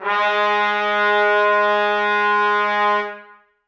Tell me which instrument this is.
acoustic brass instrument